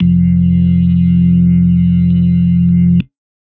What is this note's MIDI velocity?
75